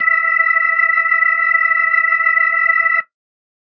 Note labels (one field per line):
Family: organ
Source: electronic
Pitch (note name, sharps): E5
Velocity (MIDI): 25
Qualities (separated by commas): reverb